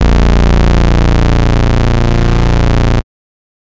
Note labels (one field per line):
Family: bass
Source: synthesizer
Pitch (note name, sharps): A#0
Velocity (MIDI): 75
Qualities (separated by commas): bright, distorted